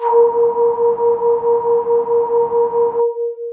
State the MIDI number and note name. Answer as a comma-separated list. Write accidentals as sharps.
70, A#4